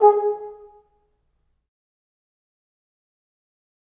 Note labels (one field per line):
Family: brass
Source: acoustic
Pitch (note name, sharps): G#4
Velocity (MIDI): 50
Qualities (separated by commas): fast decay, percussive, reverb